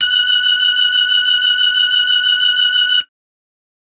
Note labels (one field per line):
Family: organ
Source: electronic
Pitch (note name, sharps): F#6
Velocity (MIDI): 75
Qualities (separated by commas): distorted